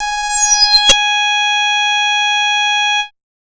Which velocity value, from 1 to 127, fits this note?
127